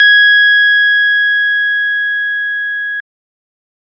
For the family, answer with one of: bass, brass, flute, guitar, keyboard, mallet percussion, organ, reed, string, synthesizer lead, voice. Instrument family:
organ